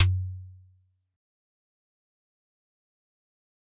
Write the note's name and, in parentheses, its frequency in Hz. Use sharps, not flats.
F#2 (92.5 Hz)